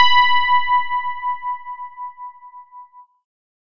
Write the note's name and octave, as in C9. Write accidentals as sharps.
B5